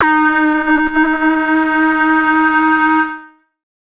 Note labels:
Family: synthesizer lead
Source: synthesizer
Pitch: D#4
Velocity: 100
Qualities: distorted, multiphonic, non-linear envelope

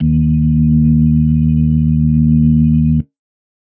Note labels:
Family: organ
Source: electronic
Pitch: D#2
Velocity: 50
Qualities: dark

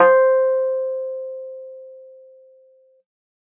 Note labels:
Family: keyboard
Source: electronic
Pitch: C5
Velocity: 100

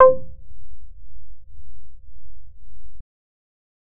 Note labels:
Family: bass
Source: synthesizer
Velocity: 75

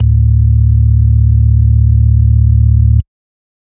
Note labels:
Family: organ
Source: electronic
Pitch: D1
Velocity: 100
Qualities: dark

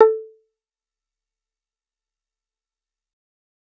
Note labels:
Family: bass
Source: synthesizer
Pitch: A4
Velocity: 127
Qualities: fast decay, percussive

